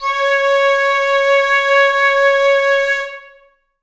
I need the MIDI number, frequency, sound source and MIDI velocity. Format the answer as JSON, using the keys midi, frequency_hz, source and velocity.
{"midi": 73, "frequency_hz": 554.4, "source": "acoustic", "velocity": 100}